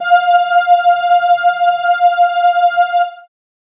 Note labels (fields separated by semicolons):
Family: keyboard; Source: synthesizer; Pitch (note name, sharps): F5; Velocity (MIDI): 100